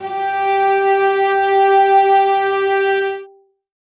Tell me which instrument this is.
acoustic string instrument